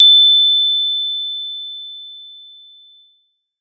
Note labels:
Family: mallet percussion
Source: acoustic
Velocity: 100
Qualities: bright

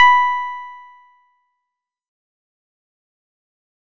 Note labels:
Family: guitar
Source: synthesizer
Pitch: B5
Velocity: 100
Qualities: fast decay

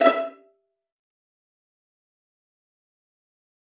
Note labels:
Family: string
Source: acoustic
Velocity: 50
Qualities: fast decay, percussive, reverb

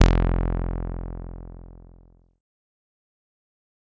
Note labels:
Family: bass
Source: synthesizer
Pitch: F1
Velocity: 100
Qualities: distorted, fast decay

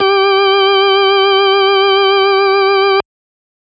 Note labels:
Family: organ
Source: electronic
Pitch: G4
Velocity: 50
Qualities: distorted

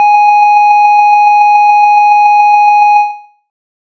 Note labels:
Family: bass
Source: synthesizer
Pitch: G#5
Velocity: 75

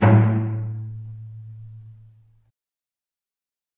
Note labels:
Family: string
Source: acoustic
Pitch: A2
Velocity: 127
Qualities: fast decay, reverb

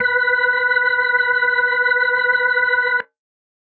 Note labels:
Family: organ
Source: electronic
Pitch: B4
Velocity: 127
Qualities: reverb

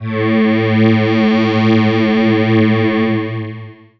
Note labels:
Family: voice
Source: synthesizer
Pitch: A2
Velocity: 50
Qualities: distorted, long release

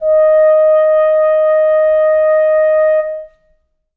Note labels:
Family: reed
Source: acoustic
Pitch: D#5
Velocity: 50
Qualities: reverb

